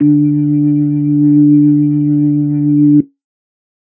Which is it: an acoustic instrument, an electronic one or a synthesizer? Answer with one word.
electronic